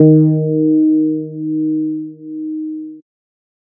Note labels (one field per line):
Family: bass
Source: synthesizer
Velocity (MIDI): 50